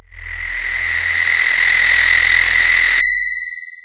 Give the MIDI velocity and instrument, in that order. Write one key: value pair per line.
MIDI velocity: 100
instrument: synthesizer voice